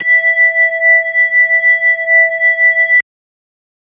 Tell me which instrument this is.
electronic organ